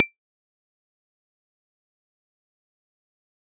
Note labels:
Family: guitar; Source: electronic; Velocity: 50; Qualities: fast decay, percussive

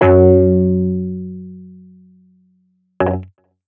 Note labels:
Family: guitar; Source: electronic; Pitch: F#2; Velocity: 25; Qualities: distorted

